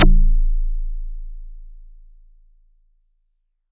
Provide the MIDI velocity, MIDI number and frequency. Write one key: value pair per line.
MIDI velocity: 75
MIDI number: 21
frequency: 27.5 Hz